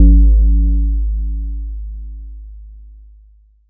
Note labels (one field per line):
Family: mallet percussion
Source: electronic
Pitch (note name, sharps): G#1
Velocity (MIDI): 50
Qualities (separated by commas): multiphonic